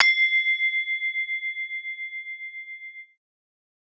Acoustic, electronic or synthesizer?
acoustic